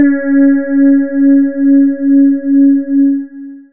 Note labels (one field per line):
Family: voice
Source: synthesizer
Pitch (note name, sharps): C#4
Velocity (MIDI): 25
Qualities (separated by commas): dark, long release